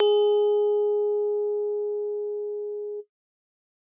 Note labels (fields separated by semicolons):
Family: keyboard; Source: acoustic; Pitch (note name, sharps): G#4; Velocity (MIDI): 75